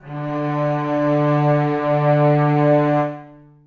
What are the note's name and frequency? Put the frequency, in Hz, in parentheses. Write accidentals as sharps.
D3 (146.8 Hz)